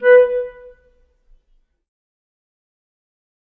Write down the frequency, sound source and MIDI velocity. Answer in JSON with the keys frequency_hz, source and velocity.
{"frequency_hz": 493.9, "source": "acoustic", "velocity": 25}